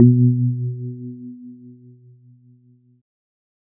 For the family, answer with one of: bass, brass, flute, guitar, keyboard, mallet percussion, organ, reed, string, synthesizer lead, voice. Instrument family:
keyboard